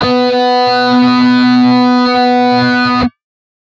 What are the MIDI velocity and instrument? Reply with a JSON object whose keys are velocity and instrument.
{"velocity": 127, "instrument": "electronic guitar"}